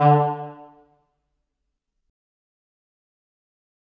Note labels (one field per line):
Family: reed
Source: acoustic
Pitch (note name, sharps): D3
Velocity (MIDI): 127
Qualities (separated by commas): fast decay, percussive, reverb